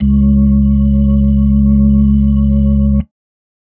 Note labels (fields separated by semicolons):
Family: organ; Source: electronic; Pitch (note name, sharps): C#2; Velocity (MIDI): 75; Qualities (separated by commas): dark